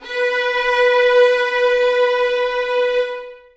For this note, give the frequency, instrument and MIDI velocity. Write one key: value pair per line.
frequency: 493.9 Hz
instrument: acoustic string instrument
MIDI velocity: 50